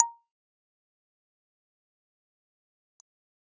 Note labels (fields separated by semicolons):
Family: keyboard; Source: electronic; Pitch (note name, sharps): A#5; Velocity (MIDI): 75; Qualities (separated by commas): fast decay, percussive